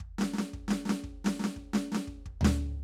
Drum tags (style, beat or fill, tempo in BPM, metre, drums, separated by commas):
New Orleans funk, fill, 84 BPM, 4/4, snare, floor tom, kick